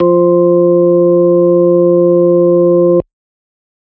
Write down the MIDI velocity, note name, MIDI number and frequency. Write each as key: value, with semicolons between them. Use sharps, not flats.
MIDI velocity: 25; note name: F3; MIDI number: 53; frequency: 174.6 Hz